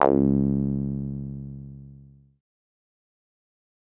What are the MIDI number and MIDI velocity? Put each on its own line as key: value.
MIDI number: 37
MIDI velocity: 75